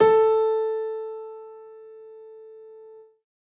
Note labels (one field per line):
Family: keyboard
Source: acoustic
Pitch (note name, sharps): A4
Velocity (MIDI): 100